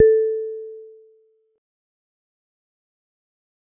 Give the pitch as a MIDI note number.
69